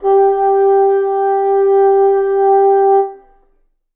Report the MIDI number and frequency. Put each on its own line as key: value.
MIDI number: 67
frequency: 392 Hz